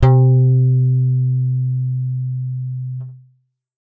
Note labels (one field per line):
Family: bass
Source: synthesizer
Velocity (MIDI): 127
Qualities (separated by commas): dark